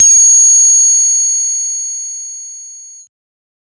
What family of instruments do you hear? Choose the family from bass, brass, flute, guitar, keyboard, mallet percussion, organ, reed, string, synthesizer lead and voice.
bass